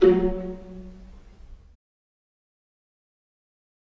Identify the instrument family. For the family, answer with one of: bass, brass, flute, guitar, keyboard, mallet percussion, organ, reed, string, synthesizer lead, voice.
string